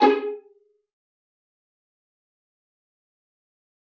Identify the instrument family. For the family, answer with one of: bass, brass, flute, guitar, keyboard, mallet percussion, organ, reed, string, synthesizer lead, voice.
string